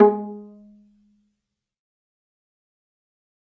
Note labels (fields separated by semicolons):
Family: string; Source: acoustic; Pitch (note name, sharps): G#3; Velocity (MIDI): 127; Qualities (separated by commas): dark, fast decay, percussive, reverb